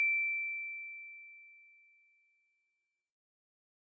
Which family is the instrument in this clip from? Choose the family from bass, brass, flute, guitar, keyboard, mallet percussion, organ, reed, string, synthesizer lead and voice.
mallet percussion